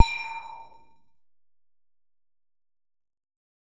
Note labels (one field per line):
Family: bass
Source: synthesizer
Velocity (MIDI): 25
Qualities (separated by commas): distorted, percussive